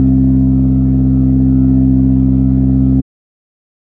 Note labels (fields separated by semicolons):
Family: organ; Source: electronic; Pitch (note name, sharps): C2; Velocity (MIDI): 127; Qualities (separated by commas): dark